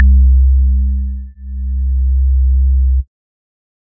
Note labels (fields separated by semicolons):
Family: organ; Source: electronic; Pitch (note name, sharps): C2; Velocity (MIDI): 127; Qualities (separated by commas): dark